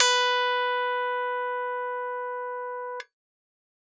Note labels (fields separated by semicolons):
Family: keyboard; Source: electronic; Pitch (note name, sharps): B4; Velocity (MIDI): 127